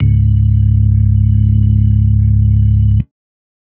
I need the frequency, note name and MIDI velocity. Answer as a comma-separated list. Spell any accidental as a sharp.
34.65 Hz, C#1, 25